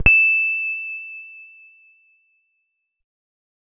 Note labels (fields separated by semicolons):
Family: guitar; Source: electronic; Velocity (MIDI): 75